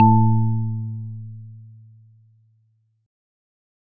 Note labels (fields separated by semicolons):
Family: organ; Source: electronic; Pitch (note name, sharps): A2; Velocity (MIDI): 50